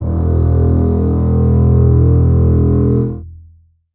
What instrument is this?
acoustic string instrument